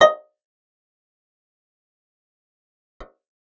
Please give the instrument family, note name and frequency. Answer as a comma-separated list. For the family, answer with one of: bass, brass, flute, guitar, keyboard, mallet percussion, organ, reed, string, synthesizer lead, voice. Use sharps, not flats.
guitar, D#5, 622.3 Hz